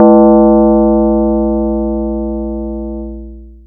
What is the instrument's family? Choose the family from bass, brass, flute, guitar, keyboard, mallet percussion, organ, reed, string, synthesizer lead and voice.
mallet percussion